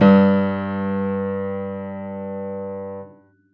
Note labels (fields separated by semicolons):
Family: keyboard; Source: acoustic; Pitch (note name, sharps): G2; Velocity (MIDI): 100; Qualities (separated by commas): reverb